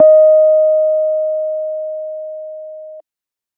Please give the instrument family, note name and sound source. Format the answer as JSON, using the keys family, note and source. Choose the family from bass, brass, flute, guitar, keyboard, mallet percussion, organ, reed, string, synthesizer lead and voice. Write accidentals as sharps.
{"family": "keyboard", "note": "D#5", "source": "electronic"}